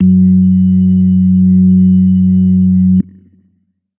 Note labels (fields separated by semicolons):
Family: organ; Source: electronic; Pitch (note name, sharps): F#2; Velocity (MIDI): 25; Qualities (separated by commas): dark